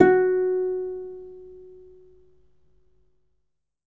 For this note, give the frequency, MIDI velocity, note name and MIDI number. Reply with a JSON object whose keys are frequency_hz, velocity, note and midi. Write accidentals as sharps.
{"frequency_hz": 370, "velocity": 75, "note": "F#4", "midi": 66}